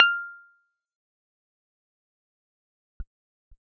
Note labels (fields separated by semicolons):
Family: keyboard; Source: electronic; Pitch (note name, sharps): F6; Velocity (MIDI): 75; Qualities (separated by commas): fast decay